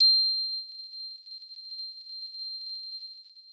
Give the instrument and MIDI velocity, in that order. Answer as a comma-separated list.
electronic guitar, 50